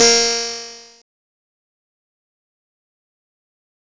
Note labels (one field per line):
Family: guitar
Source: electronic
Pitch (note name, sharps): A#3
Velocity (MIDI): 100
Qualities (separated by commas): bright, distorted, fast decay